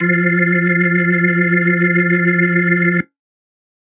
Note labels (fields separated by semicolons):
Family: organ; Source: electronic; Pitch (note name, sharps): F3; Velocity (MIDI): 50